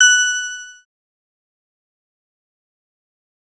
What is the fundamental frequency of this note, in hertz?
1480 Hz